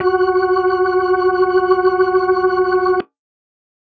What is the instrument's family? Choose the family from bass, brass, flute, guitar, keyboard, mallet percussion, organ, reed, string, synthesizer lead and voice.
organ